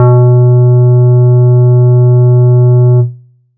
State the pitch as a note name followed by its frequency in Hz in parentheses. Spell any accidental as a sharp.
B2 (123.5 Hz)